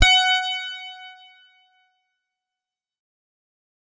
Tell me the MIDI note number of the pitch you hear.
78